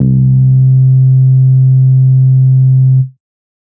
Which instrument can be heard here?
synthesizer bass